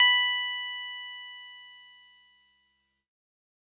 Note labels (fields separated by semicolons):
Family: keyboard; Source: electronic; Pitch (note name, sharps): B5; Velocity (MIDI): 25; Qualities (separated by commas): bright, distorted